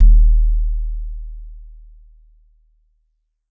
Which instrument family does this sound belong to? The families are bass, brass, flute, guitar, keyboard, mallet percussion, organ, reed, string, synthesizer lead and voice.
mallet percussion